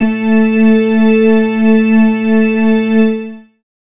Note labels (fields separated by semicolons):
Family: organ; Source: electronic; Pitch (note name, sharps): A3; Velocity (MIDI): 127; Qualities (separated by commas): long release, reverb